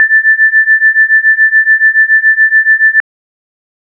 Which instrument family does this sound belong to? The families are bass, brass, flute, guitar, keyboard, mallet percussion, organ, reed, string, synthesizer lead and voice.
organ